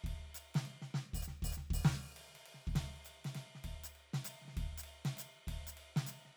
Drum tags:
jazz, beat, 200 BPM, 3/4, ride, percussion, snare, kick

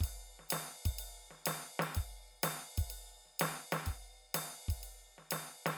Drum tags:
rock shuffle, beat, 125 BPM, 4/4, ride, hi-hat pedal, snare, kick

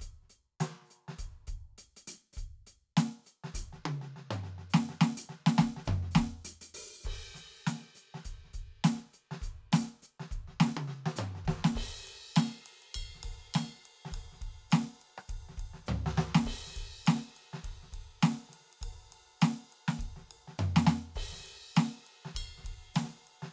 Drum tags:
New Orleans funk, beat, 102 BPM, 4/4, crash, ride, ride bell, closed hi-hat, open hi-hat, hi-hat pedal, snare, cross-stick, high tom, mid tom, floor tom, kick

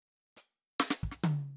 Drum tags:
Motown, fill, 148 BPM, 4/4, hi-hat pedal, snare, high tom, kick

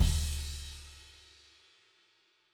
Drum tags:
rock, beat, 50 BPM, 4/4, crash, kick

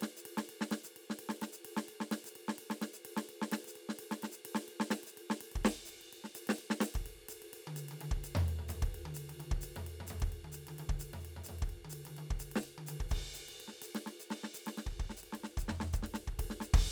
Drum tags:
linear jazz, beat, 128 BPM, 4/4, ride, hi-hat pedal, snare, high tom, floor tom, kick

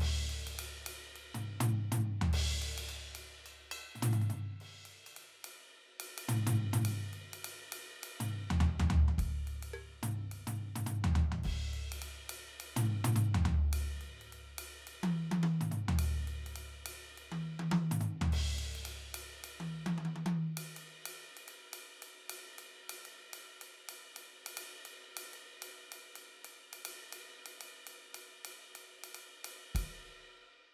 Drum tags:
jazz, beat, 105 BPM, 4/4, ride, ride bell, percussion, high tom, mid tom, floor tom, kick

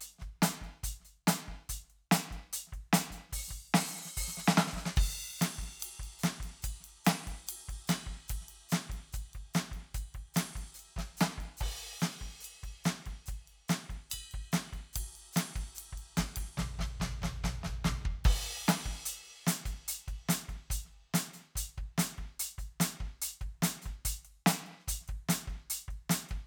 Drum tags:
rock, beat, 145 BPM, 4/4, crash, ride, ride bell, closed hi-hat, open hi-hat, hi-hat pedal, snare, floor tom, kick

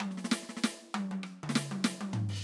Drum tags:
soul, fill, 98 BPM, 4/4, crash, hi-hat pedal, snare, cross-stick, high tom, mid tom, floor tom

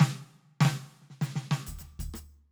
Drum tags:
funk, fill, 95 BPM, 4/4, percussion, snare, cross-stick, kick

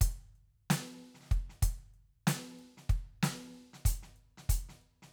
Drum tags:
hip-hop, beat, 94 BPM, 4/4, closed hi-hat, snare, kick

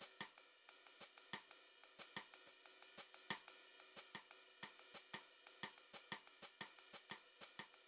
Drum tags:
Afro-Cuban bembé, beat, 122 BPM, 4/4, ride, hi-hat pedal, cross-stick

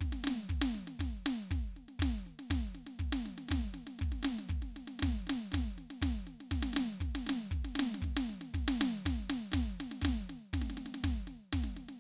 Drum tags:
march, beat, 120 BPM, 4/4, snare, kick

